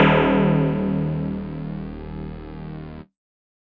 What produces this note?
electronic mallet percussion instrument